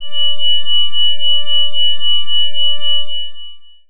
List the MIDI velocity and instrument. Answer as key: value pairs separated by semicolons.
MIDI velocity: 127; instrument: electronic organ